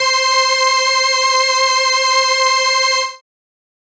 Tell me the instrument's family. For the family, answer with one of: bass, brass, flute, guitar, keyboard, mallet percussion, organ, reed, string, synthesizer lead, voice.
keyboard